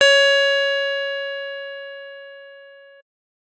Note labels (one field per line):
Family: keyboard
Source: electronic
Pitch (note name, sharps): C#5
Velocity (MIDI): 127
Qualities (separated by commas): bright